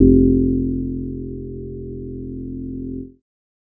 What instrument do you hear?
synthesizer bass